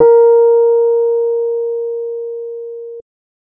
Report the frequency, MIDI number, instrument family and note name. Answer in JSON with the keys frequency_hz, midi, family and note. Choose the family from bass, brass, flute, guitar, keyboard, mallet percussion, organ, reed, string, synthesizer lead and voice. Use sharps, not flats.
{"frequency_hz": 466.2, "midi": 70, "family": "keyboard", "note": "A#4"}